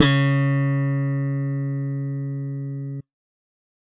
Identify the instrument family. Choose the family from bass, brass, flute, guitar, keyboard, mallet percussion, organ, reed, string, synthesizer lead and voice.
bass